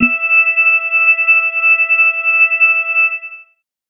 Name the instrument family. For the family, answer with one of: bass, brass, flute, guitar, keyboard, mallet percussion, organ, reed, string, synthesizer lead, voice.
organ